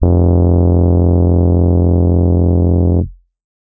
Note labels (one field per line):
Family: keyboard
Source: electronic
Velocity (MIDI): 75